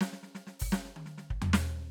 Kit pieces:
closed hi-hat, open hi-hat, hi-hat pedal, snare, high tom, floor tom and kick